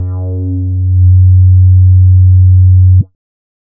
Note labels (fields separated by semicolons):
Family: bass; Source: synthesizer; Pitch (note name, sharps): F#2; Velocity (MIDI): 50; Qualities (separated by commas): dark, distorted